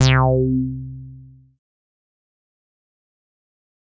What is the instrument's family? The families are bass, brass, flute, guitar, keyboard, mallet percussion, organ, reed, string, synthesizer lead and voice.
bass